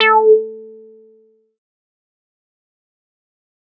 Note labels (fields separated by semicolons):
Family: bass; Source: synthesizer; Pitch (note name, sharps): A4; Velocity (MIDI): 50; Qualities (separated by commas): distorted, fast decay